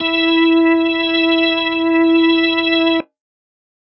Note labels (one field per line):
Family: organ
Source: electronic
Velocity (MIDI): 75